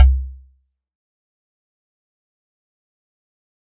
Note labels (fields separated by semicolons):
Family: mallet percussion; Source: acoustic; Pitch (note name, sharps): C2; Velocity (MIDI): 127; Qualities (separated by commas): fast decay, percussive